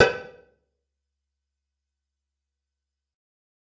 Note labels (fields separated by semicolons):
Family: guitar; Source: electronic; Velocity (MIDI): 25; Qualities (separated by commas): fast decay, percussive, reverb